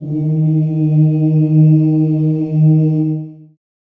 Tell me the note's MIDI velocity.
25